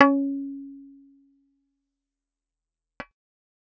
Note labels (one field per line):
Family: bass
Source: synthesizer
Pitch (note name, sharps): C#4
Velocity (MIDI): 100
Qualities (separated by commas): fast decay